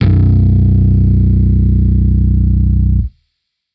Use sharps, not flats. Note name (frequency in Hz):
B0 (30.87 Hz)